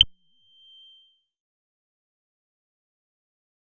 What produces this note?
synthesizer bass